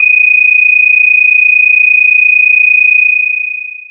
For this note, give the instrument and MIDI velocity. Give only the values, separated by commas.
synthesizer bass, 100